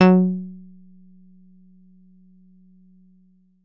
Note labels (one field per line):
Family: guitar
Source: synthesizer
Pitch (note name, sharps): F#3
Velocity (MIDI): 50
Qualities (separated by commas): percussive